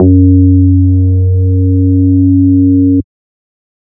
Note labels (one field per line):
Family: bass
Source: synthesizer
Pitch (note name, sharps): F#2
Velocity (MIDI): 127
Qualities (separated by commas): dark